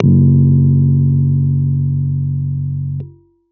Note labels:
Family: keyboard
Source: electronic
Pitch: F#1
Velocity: 50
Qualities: dark

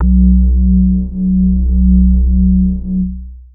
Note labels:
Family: bass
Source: synthesizer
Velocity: 50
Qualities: distorted, long release, multiphonic

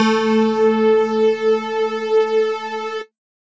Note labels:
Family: mallet percussion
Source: electronic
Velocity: 75

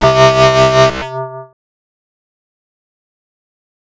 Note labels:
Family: bass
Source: synthesizer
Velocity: 127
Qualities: distorted, fast decay, multiphonic

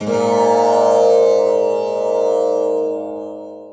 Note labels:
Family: guitar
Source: acoustic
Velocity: 75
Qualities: long release, multiphonic, reverb

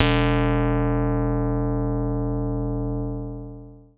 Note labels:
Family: keyboard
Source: electronic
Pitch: E1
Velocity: 50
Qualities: distorted, long release

